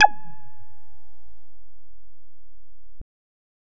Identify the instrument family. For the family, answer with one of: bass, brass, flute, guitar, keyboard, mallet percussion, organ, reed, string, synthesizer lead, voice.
bass